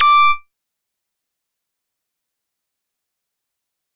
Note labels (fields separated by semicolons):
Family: bass; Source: synthesizer; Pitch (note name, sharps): D6; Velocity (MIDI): 127; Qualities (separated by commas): fast decay, percussive